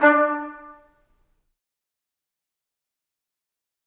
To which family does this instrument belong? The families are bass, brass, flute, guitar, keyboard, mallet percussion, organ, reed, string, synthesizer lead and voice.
brass